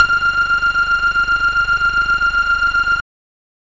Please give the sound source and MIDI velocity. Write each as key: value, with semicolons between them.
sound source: synthesizer; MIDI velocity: 50